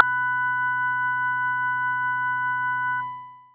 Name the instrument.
synthesizer bass